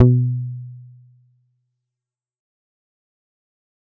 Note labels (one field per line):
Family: bass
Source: synthesizer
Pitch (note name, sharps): B2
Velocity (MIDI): 127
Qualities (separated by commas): dark, distorted, fast decay